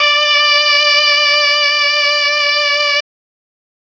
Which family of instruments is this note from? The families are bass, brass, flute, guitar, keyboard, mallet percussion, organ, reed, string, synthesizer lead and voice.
reed